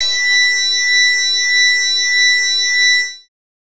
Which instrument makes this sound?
synthesizer bass